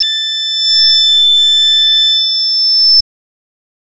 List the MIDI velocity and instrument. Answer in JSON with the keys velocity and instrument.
{"velocity": 127, "instrument": "synthesizer voice"}